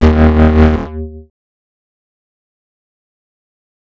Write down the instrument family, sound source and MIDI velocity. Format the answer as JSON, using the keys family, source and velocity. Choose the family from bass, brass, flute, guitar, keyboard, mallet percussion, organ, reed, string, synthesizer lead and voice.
{"family": "bass", "source": "synthesizer", "velocity": 75}